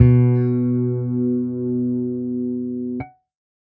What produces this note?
electronic bass